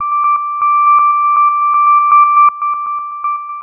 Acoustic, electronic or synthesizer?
synthesizer